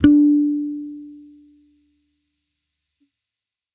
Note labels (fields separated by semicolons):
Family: bass; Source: electronic; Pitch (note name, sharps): D4; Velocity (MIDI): 25